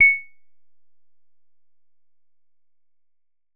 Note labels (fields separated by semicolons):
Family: guitar; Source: synthesizer; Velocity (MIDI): 75; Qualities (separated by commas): percussive